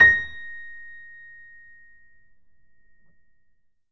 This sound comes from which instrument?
acoustic keyboard